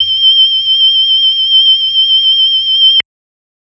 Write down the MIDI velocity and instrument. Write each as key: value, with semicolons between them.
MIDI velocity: 75; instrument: electronic organ